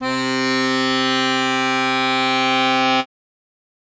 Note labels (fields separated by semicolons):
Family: reed; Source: acoustic; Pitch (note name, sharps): C3; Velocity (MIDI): 75